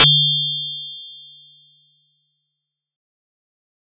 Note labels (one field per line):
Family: mallet percussion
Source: acoustic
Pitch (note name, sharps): D3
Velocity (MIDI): 127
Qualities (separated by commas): bright, fast decay